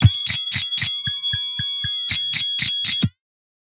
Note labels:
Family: guitar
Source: electronic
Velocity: 100

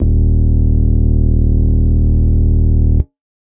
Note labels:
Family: organ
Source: electronic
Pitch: D#1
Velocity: 127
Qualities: distorted

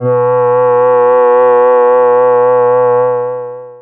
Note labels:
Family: voice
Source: synthesizer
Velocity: 25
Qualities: distorted, long release

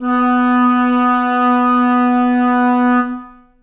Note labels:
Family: reed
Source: acoustic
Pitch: B3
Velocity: 75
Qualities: reverb

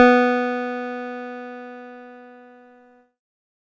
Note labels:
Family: keyboard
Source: electronic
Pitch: B3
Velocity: 75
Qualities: distorted

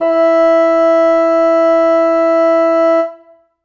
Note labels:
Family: reed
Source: acoustic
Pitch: E4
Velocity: 127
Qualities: reverb

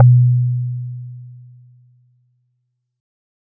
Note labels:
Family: mallet percussion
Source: acoustic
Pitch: B2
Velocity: 50

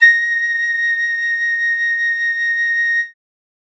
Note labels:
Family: flute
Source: acoustic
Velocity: 100

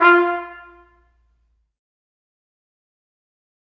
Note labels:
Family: brass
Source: acoustic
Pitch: F4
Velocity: 75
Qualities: fast decay, percussive, reverb

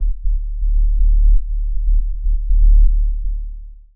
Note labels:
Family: synthesizer lead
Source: synthesizer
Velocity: 75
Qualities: dark, long release, tempo-synced

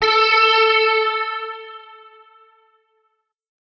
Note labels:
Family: guitar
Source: electronic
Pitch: A4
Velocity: 127

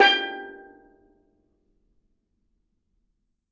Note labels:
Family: mallet percussion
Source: acoustic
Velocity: 127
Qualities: percussive, reverb

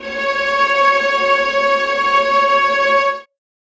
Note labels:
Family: string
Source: acoustic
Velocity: 50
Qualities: bright, non-linear envelope, reverb

